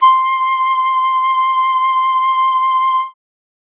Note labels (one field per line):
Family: flute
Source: acoustic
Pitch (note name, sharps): C6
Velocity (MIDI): 100